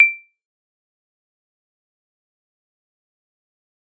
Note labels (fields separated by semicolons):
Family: mallet percussion; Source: acoustic; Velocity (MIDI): 75; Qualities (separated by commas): fast decay, percussive